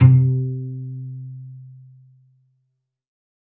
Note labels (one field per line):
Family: string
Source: acoustic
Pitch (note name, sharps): C3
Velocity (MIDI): 50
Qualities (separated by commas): dark, reverb